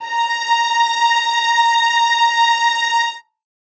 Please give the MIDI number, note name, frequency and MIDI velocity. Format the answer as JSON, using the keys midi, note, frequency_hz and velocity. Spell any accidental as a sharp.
{"midi": 82, "note": "A#5", "frequency_hz": 932.3, "velocity": 50}